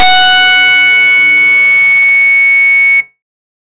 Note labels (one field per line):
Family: bass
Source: synthesizer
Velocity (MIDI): 100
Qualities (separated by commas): bright, distorted